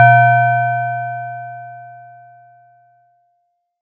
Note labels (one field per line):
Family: mallet percussion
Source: acoustic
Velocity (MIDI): 100